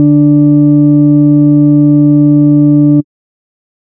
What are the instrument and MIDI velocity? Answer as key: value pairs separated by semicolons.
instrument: synthesizer bass; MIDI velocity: 25